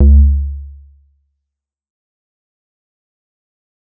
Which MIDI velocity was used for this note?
50